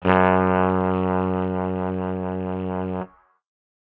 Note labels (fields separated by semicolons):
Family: brass; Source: acoustic; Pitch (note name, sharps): F#2; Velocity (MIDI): 50